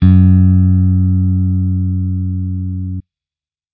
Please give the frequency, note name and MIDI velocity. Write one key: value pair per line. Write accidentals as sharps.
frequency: 92.5 Hz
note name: F#2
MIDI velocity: 75